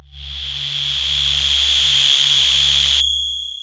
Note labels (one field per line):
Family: voice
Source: synthesizer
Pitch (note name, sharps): C#2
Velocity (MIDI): 127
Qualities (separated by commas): distorted, long release